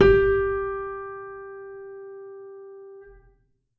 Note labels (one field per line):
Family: keyboard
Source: acoustic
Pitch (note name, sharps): G4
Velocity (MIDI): 100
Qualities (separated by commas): reverb